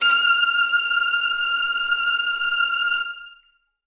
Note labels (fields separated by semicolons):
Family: string; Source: acoustic; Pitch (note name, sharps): F6; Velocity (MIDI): 127; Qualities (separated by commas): reverb